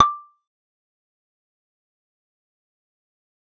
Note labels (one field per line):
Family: bass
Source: synthesizer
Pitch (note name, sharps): D6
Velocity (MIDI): 25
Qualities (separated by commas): fast decay, percussive